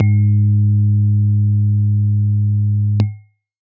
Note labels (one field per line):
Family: keyboard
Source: electronic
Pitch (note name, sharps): G#2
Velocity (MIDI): 50